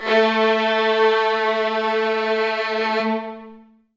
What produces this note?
acoustic string instrument